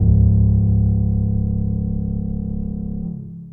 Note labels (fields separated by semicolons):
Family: keyboard; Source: acoustic; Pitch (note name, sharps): C#1; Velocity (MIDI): 25; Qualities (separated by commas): long release, reverb